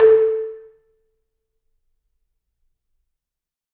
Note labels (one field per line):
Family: mallet percussion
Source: acoustic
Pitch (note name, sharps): A4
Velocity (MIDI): 127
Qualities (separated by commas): dark, percussive, reverb